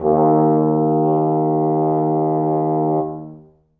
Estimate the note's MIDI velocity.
25